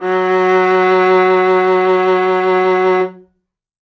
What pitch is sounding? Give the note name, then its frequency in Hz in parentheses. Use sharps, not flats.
F#3 (185 Hz)